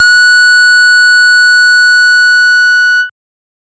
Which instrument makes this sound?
synthesizer bass